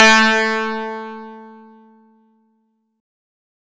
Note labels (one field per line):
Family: guitar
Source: acoustic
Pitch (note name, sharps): A3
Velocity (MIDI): 127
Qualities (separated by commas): bright, distorted